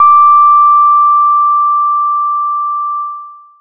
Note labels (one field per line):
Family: bass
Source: synthesizer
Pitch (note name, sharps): D6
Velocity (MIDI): 25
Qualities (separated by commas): distorted, long release